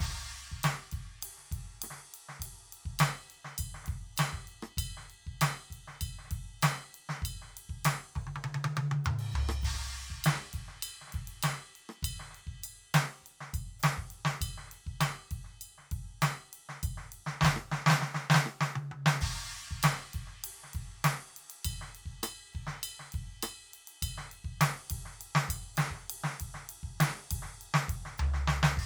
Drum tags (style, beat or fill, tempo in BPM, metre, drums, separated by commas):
funk, beat, 100 BPM, 4/4, crash, ride, ride bell, hi-hat pedal, snare, cross-stick, high tom, mid tom, floor tom, kick